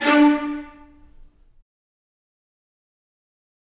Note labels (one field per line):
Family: string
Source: acoustic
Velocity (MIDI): 100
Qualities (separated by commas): fast decay, reverb